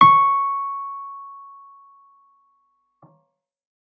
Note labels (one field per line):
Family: keyboard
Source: electronic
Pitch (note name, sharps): C#6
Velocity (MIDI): 127